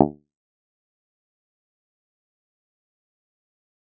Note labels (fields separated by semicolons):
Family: guitar; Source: electronic; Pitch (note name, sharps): D2; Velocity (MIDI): 75; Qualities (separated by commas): fast decay, percussive